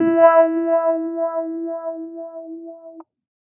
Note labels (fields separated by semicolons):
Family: keyboard; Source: electronic; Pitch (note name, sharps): E4; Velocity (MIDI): 25